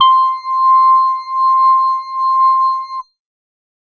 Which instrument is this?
electronic organ